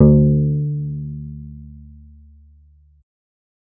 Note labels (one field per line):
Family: bass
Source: synthesizer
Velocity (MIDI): 25